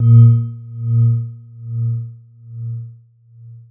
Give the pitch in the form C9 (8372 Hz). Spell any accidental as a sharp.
A#2 (116.5 Hz)